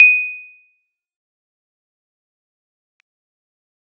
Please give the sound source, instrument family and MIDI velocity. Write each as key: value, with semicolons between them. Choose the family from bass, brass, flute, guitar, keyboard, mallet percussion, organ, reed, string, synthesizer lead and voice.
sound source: electronic; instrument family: keyboard; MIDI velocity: 25